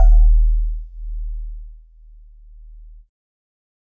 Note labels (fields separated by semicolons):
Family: keyboard; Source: electronic; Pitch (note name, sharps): D#1; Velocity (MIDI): 100; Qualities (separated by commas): multiphonic